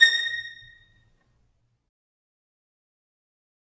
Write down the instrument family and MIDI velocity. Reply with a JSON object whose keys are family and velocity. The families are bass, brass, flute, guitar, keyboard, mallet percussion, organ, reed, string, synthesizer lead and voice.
{"family": "string", "velocity": 25}